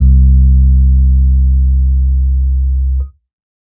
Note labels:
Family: keyboard; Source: electronic; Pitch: C2; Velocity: 50

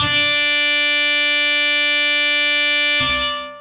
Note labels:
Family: guitar; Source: electronic; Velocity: 100; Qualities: bright, distorted, long release

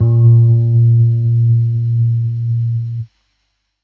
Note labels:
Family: keyboard; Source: electronic; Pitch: A#2; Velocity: 50; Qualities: dark

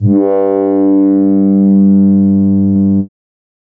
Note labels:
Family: keyboard; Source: synthesizer; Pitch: G2; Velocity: 100

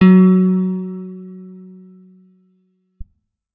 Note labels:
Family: guitar; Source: electronic; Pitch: F#3; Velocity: 50; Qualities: reverb

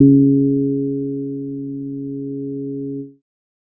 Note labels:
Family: bass; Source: synthesizer; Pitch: C#3; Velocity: 75; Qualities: dark

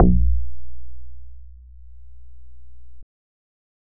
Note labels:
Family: bass; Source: synthesizer; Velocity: 25

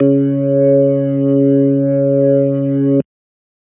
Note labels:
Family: organ; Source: electronic; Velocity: 100

